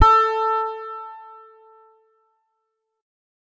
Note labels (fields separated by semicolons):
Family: guitar; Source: electronic; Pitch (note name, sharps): A4; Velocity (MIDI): 50; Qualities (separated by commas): distorted